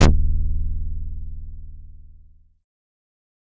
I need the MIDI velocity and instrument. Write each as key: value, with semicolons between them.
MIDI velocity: 100; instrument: synthesizer bass